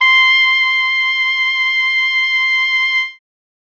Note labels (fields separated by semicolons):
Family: reed; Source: acoustic; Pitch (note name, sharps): C6; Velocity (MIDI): 127; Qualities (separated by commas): bright